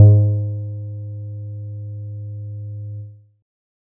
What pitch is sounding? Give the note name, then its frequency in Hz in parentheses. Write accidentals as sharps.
G#2 (103.8 Hz)